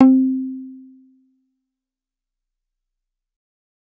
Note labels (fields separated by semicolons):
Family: bass; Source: synthesizer; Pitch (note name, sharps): C4; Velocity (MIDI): 127